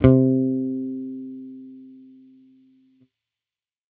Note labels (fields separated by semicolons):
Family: bass; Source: electronic; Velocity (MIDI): 25